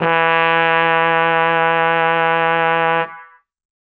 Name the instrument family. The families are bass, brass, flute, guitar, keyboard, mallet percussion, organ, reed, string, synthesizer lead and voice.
brass